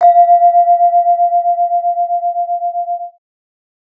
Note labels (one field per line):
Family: mallet percussion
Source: acoustic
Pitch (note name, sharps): F5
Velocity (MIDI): 75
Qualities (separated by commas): multiphonic